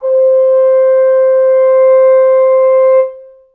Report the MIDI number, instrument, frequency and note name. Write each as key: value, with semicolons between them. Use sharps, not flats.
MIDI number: 72; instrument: acoustic brass instrument; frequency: 523.3 Hz; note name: C5